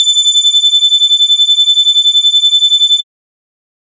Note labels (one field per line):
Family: bass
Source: synthesizer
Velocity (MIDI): 127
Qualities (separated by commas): bright, distorted